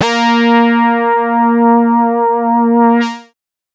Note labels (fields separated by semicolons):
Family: bass; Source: synthesizer; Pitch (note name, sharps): A#3; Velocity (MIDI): 50; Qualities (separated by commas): distorted, multiphonic